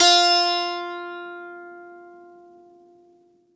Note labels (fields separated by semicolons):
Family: guitar; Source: acoustic; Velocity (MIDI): 100; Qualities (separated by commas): bright